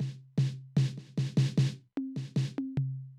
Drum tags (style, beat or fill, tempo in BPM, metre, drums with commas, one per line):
rock
fill
75 BPM
4/4
snare, high tom, floor tom